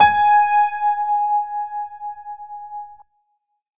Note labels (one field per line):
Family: keyboard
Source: electronic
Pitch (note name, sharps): G#5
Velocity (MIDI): 127